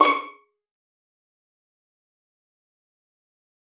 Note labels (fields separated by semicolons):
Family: string; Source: acoustic; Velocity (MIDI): 25; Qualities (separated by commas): fast decay, percussive, reverb